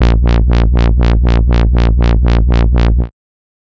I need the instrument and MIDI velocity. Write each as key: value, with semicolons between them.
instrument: synthesizer bass; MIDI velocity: 75